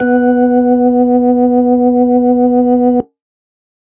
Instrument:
electronic organ